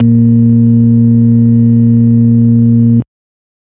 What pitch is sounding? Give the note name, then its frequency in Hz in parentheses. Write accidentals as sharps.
A#2 (116.5 Hz)